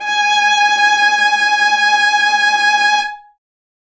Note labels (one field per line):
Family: string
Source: acoustic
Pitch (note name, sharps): G#5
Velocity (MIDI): 100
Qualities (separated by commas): bright, reverb